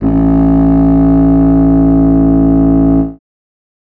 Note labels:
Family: reed; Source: acoustic; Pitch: A1; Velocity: 75

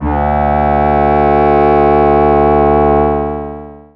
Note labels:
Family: voice; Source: synthesizer; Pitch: D2; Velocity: 127; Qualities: distorted, long release

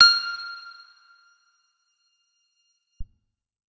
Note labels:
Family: guitar; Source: electronic; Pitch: F6; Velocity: 100; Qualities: bright, percussive, reverb

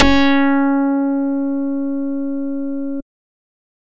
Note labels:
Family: bass; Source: synthesizer; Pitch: C#4; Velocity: 127; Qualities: bright, distorted

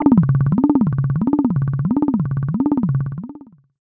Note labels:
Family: voice; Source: synthesizer; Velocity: 50; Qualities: long release, non-linear envelope, tempo-synced

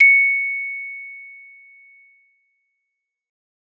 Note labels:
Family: mallet percussion; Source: acoustic; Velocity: 50

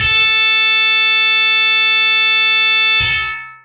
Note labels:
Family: guitar; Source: electronic; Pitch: A4; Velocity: 100; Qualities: bright, distorted, long release

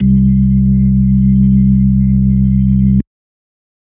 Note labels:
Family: organ; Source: electronic; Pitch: C2; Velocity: 127; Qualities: dark

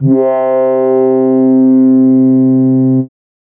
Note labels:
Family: keyboard; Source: synthesizer; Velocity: 100

